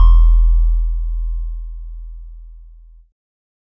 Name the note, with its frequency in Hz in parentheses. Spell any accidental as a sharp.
E1 (41.2 Hz)